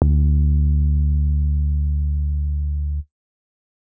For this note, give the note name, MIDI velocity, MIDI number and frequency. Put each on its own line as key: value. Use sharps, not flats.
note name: D2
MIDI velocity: 50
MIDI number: 38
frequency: 73.42 Hz